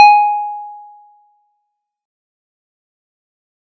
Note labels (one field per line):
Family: mallet percussion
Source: acoustic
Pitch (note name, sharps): G#5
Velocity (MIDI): 100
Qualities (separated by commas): fast decay